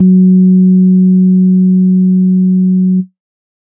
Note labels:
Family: organ; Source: electronic; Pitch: F#3; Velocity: 100; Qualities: dark

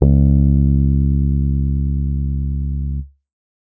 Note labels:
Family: keyboard; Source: electronic; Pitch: C#2; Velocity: 75; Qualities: dark, distorted

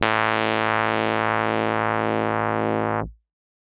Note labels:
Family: keyboard; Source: electronic; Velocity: 127

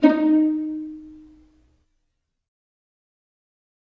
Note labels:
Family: string; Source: acoustic; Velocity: 50; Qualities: dark, fast decay, reverb

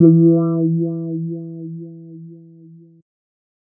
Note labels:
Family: bass; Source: synthesizer; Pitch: E3; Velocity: 50; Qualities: dark, distorted

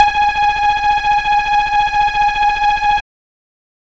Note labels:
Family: bass; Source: synthesizer; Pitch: G#5; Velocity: 127

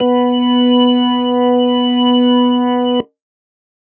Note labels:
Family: organ; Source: electronic; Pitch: B3; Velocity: 75

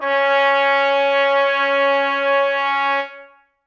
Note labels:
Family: brass; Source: acoustic; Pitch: C#4; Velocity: 75; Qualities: reverb

